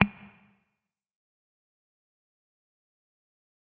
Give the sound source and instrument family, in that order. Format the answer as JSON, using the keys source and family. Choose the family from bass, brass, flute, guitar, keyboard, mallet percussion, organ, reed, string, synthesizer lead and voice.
{"source": "electronic", "family": "guitar"}